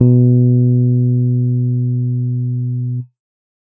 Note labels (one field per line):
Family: keyboard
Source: electronic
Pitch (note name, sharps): B2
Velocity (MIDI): 50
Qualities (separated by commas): dark